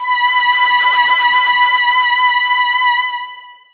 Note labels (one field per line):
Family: voice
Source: synthesizer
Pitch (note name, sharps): B5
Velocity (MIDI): 75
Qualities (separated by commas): bright, distorted, long release